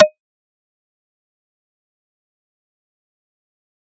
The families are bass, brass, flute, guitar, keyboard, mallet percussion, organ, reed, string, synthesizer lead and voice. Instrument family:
mallet percussion